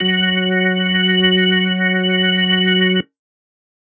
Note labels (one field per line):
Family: organ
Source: electronic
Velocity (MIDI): 50